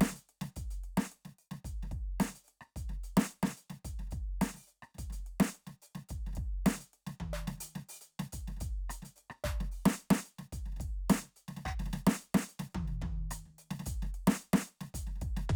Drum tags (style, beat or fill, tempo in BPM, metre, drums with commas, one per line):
ijexá
beat
108 BPM
4/4
closed hi-hat, open hi-hat, hi-hat pedal, percussion, snare, cross-stick, high tom, kick